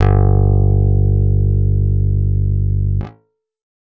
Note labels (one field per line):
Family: guitar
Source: acoustic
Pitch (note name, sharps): G1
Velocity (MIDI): 100